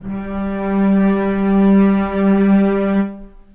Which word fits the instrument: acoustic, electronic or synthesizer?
acoustic